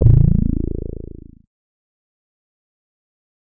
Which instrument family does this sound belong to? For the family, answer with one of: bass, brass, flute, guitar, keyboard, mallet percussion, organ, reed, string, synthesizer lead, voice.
bass